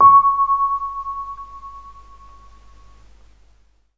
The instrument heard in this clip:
electronic keyboard